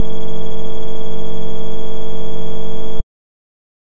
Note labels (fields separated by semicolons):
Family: bass; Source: synthesizer; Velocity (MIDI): 75